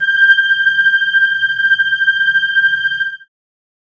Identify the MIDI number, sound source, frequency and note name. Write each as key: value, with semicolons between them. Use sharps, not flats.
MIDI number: 91; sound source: synthesizer; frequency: 1568 Hz; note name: G6